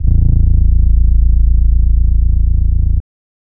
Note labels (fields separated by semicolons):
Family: bass; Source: synthesizer; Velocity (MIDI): 25; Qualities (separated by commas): dark, distorted, non-linear envelope